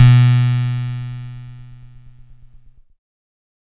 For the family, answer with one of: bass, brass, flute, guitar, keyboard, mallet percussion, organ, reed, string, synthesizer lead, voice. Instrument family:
keyboard